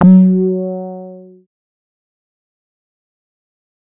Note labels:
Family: bass; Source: synthesizer; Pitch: F#3; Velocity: 127; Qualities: distorted, fast decay

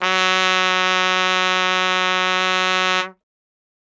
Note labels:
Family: brass; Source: acoustic; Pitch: F#3; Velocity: 100

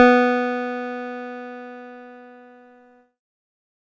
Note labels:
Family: keyboard; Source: electronic; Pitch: B3; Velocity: 100; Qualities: distorted

